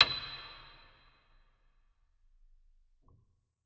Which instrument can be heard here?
electronic organ